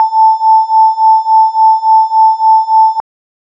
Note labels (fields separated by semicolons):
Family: organ; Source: electronic; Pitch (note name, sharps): A5; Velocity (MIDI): 127